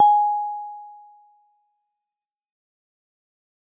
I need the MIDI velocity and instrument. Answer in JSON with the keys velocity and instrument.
{"velocity": 100, "instrument": "acoustic mallet percussion instrument"}